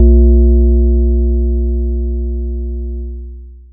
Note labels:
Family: mallet percussion; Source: acoustic; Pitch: B1; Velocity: 25; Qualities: distorted, long release

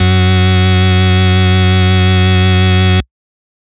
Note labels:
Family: organ; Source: electronic; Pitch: F#2; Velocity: 50; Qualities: distorted

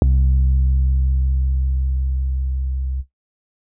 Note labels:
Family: keyboard; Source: electronic; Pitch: C2; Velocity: 25

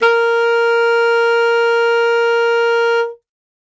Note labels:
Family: reed; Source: acoustic; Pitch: A#4; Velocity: 75; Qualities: bright

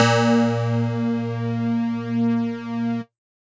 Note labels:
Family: mallet percussion; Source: electronic; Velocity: 25

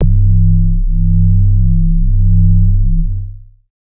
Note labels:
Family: bass; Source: synthesizer; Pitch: C1; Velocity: 75; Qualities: distorted, long release, multiphonic

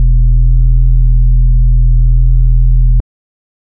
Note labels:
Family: organ; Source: electronic; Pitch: E1; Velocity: 50; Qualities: dark

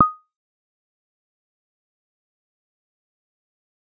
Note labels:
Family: bass; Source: synthesizer; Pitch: D#6; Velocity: 25; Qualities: fast decay, percussive

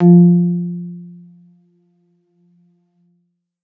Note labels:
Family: keyboard; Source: electronic; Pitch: F3; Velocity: 127

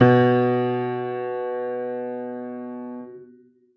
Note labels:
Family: keyboard; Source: acoustic; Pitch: B2; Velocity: 100; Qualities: reverb

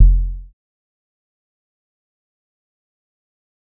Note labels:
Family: bass; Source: synthesizer; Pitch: F1; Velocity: 25; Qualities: dark, fast decay, percussive

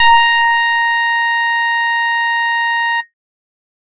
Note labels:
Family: bass; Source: synthesizer; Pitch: A#5; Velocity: 100; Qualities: bright, distorted

